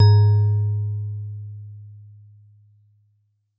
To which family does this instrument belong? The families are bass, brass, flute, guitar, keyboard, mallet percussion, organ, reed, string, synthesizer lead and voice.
mallet percussion